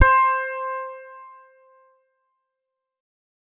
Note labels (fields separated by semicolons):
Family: guitar; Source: electronic; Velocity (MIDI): 50; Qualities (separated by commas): distorted, fast decay